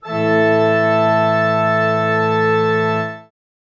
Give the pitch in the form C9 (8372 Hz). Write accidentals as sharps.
A2 (110 Hz)